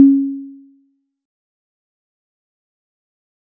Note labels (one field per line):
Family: mallet percussion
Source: acoustic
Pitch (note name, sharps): C#4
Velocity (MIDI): 25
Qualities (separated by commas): fast decay, percussive